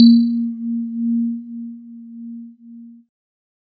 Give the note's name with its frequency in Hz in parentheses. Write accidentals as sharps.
A#3 (233.1 Hz)